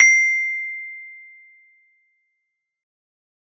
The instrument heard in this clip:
acoustic mallet percussion instrument